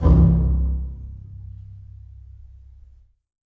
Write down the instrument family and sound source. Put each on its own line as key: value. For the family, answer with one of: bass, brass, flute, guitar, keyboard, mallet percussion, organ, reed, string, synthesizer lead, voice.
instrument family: string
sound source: acoustic